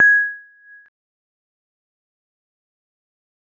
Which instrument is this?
acoustic mallet percussion instrument